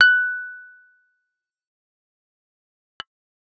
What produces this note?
synthesizer bass